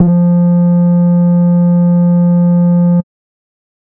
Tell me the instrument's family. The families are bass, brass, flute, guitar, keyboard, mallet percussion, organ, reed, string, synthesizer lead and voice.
bass